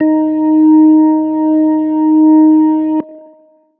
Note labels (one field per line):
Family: organ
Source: electronic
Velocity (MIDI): 25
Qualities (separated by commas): long release